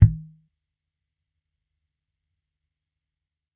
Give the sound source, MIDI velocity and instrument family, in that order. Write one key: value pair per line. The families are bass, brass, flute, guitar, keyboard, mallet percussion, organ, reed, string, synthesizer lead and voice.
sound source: electronic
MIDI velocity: 25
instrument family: bass